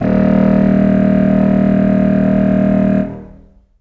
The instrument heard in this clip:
acoustic reed instrument